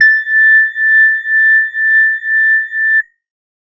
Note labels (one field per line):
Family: organ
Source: electronic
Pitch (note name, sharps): A6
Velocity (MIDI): 75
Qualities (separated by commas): distorted